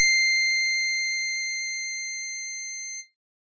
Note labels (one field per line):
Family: organ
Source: electronic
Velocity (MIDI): 100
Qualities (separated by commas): bright